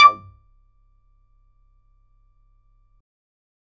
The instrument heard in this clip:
synthesizer bass